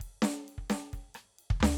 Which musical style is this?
punk